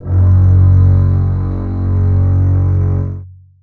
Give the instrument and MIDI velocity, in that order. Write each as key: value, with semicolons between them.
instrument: acoustic string instrument; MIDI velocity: 25